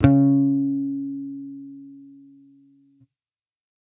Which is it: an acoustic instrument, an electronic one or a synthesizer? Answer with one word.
electronic